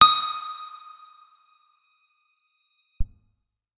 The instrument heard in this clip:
electronic guitar